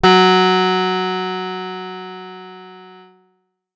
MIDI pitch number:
54